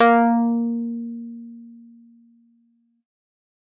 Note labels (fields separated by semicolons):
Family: keyboard; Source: electronic; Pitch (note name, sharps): A#3; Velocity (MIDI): 100; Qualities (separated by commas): distorted